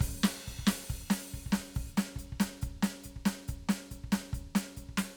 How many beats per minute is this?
140 BPM